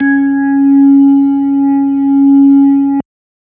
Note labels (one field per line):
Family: organ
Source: electronic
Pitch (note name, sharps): C#4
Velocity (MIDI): 127